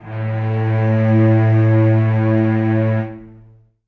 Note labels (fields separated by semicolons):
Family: string; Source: acoustic; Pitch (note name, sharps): A2; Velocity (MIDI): 50; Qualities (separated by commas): long release, reverb